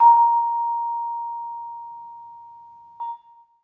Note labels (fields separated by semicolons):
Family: mallet percussion; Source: acoustic; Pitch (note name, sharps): A#5; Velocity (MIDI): 100; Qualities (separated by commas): reverb